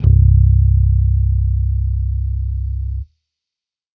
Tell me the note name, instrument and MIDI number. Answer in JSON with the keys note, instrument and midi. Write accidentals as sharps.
{"note": "C1", "instrument": "electronic bass", "midi": 24}